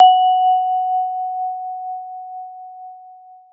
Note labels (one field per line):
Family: mallet percussion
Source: acoustic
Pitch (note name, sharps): F#5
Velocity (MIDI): 127